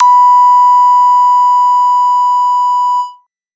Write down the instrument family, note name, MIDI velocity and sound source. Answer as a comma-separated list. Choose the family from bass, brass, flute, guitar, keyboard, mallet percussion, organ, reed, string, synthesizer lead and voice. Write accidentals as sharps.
bass, B5, 25, synthesizer